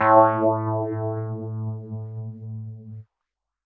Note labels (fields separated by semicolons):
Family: keyboard; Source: electronic; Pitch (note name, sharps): A2; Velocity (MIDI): 100; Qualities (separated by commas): distorted, non-linear envelope